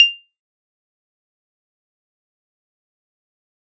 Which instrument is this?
electronic keyboard